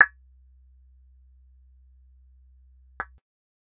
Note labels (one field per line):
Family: bass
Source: synthesizer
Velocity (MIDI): 75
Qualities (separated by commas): percussive